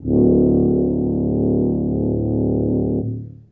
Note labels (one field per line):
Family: brass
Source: acoustic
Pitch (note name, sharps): D1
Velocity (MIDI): 50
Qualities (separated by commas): dark, reverb